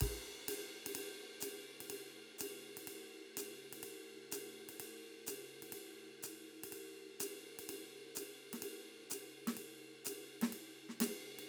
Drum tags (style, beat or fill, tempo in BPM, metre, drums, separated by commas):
jazz, beat, 125 BPM, 4/4, crash, ride, hi-hat pedal, snare, kick